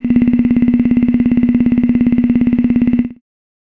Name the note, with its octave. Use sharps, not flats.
C#0